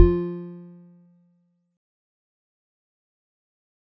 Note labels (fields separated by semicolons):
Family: mallet percussion; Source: acoustic; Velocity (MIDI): 50; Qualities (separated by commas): fast decay, percussive